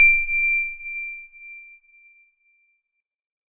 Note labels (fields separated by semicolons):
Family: organ; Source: electronic; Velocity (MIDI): 127; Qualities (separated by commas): bright